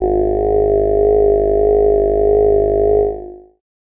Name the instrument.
synthesizer voice